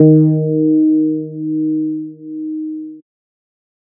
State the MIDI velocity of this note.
100